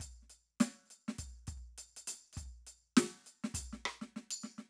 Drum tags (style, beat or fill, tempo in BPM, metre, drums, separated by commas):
New Orleans funk, beat, 102 BPM, 4/4, percussion, snare, kick